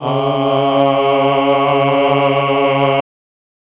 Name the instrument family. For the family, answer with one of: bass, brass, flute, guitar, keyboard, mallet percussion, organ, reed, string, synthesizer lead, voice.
voice